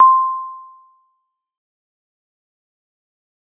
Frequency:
1047 Hz